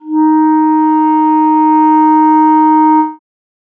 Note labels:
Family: reed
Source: acoustic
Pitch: D#4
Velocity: 25

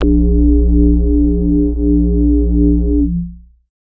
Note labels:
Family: bass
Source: synthesizer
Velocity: 100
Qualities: distorted, long release, multiphonic

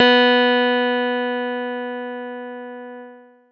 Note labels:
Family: keyboard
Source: electronic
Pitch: B3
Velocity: 50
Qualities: distorted

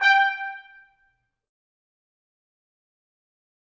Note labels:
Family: brass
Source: acoustic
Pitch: G5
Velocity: 75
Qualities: fast decay, reverb

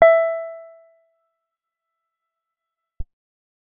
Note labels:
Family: guitar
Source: acoustic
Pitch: E5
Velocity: 25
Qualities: fast decay, percussive

